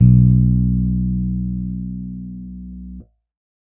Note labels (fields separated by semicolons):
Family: bass; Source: electronic; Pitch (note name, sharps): B1; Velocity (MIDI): 50